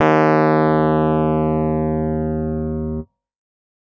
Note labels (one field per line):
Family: keyboard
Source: electronic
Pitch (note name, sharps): D#2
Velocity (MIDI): 127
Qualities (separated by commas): distorted